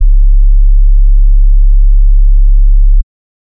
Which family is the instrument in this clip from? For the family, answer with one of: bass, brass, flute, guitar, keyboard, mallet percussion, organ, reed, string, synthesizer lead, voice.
bass